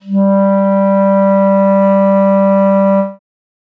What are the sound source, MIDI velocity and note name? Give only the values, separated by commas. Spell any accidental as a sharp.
acoustic, 50, G3